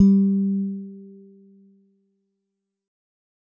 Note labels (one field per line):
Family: mallet percussion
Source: acoustic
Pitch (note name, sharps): G3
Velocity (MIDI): 50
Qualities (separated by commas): dark, fast decay